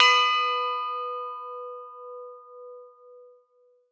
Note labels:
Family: mallet percussion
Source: acoustic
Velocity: 25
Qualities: reverb

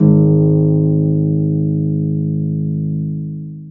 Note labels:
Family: string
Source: acoustic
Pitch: G#1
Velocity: 100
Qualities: long release, reverb

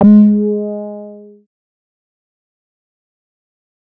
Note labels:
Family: bass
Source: synthesizer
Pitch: G#3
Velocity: 75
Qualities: distorted, fast decay

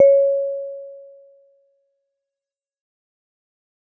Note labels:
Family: mallet percussion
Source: acoustic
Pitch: C#5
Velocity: 75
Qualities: fast decay

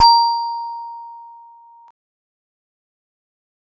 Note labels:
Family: mallet percussion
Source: acoustic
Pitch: A#5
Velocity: 25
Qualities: fast decay

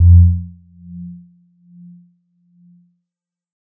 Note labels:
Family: mallet percussion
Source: electronic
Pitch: F2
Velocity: 25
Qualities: percussive

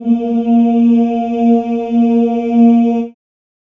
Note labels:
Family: voice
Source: acoustic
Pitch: A#3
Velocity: 25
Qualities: dark, reverb

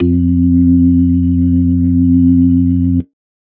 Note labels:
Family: organ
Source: electronic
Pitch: F2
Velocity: 25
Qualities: dark

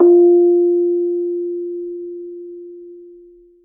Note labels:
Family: mallet percussion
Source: acoustic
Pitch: F4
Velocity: 50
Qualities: reverb

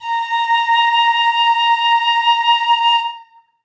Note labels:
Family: flute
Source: acoustic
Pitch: A#5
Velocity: 127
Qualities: reverb

